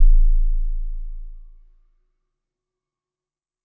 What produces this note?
electronic mallet percussion instrument